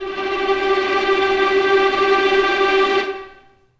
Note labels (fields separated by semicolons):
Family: string; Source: acoustic; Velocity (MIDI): 25; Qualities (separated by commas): non-linear envelope, reverb